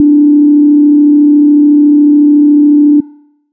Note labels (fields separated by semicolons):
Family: bass; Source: synthesizer; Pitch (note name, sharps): D4; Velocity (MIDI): 50; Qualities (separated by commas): dark